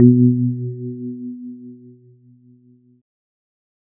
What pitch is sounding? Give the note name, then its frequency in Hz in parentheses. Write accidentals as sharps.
B2 (123.5 Hz)